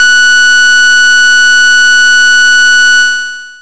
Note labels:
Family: bass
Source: synthesizer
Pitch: F#6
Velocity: 127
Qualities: bright, distorted, long release

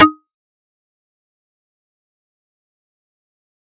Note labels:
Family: mallet percussion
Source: acoustic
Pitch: D#4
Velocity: 127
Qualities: fast decay, percussive

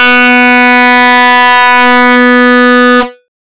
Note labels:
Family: bass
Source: synthesizer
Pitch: B3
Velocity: 100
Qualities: bright, distorted

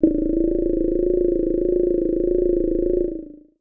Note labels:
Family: voice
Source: synthesizer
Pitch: A0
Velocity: 25

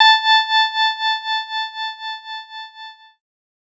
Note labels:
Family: keyboard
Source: electronic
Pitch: A5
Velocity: 50

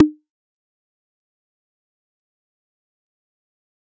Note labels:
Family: bass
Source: synthesizer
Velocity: 25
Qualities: fast decay, percussive

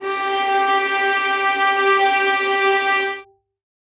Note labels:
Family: string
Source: acoustic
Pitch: G4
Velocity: 25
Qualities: reverb

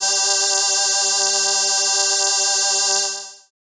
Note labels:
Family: keyboard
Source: synthesizer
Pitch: G3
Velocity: 100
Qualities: bright

